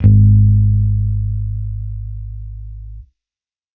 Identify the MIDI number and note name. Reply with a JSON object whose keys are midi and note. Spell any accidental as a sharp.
{"midi": 32, "note": "G#1"}